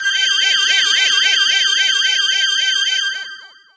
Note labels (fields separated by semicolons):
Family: voice; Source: synthesizer; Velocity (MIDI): 100; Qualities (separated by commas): bright, distorted, long release